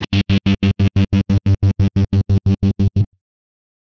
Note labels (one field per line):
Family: guitar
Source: electronic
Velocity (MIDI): 75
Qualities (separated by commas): bright, distorted, tempo-synced